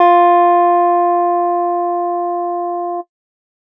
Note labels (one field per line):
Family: guitar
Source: electronic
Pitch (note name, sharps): F4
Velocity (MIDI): 50